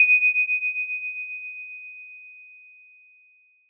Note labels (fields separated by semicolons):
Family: mallet percussion; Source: acoustic; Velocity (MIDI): 127; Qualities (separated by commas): bright, multiphonic